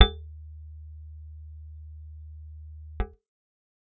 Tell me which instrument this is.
acoustic guitar